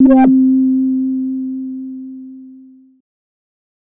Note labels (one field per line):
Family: bass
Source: synthesizer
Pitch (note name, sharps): C4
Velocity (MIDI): 75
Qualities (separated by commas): distorted